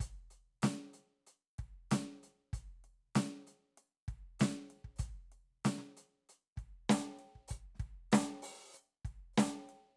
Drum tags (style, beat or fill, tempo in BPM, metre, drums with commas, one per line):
soul
beat
96 BPM
4/4
closed hi-hat, open hi-hat, hi-hat pedal, snare, kick